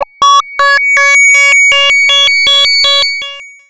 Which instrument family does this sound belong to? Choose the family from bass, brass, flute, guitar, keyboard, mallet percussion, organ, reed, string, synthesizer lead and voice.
bass